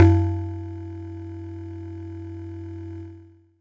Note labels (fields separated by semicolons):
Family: mallet percussion; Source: acoustic; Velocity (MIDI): 75; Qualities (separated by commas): distorted